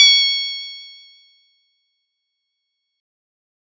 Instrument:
synthesizer guitar